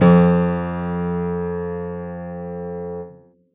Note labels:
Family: keyboard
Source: acoustic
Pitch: F2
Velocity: 127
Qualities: reverb

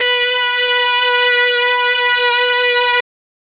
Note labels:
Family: brass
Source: electronic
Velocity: 127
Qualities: bright, distorted

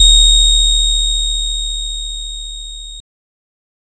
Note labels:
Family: guitar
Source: synthesizer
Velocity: 75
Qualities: bright, distorted

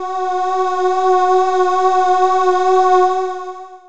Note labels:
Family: voice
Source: synthesizer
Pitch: F#4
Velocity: 25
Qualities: distorted, long release

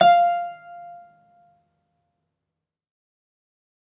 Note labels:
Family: guitar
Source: acoustic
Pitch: F5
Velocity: 100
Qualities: fast decay, reverb

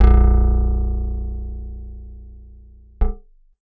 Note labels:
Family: guitar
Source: acoustic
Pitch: A#0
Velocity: 100

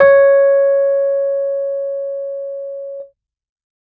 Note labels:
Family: keyboard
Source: electronic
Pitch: C#5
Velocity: 127

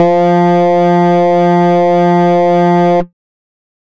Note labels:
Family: bass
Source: synthesizer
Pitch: F3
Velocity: 127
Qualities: distorted, multiphonic, tempo-synced

